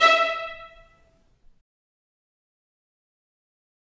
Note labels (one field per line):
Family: string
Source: acoustic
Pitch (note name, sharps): E5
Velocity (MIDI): 50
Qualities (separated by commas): fast decay, reverb